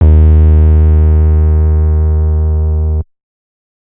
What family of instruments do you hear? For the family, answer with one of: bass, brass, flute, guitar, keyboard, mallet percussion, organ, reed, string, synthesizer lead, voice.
bass